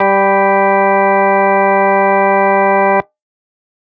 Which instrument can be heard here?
electronic organ